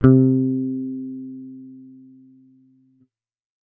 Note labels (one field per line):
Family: bass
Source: electronic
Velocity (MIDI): 100